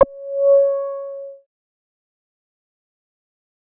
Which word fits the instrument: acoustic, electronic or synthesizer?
synthesizer